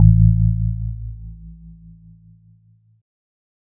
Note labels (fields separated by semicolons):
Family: keyboard; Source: electronic; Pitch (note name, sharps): A1; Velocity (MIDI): 100; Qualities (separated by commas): dark